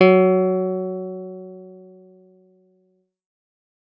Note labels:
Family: guitar; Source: electronic; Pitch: F#3; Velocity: 50

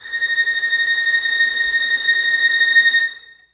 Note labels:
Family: string; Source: acoustic; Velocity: 50; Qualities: bright, non-linear envelope, reverb

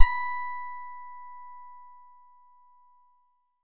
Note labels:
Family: guitar; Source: synthesizer; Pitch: B5; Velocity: 75

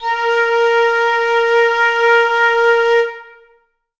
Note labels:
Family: flute; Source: acoustic; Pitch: A#4; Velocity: 100; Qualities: reverb

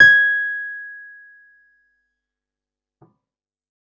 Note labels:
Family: keyboard; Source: electronic; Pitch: G#6; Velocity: 127; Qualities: fast decay

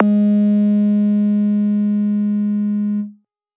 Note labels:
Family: bass; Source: synthesizer; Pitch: G#3; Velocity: 75; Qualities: distorted

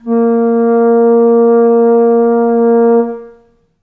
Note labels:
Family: flute; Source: acoustic; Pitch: A#3; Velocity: 50; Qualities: reverb

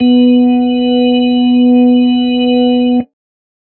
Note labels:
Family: organ; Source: electronic; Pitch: B3; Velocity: 127; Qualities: dark

